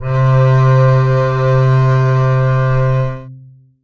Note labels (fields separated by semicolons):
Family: string; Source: acoustic; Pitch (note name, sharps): C3; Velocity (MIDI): 25; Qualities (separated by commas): long release, reverb